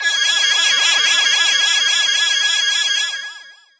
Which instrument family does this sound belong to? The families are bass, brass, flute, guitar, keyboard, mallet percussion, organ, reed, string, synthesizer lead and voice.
voice